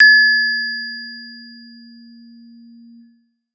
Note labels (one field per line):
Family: keyboard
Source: acoustic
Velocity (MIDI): 127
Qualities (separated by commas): bright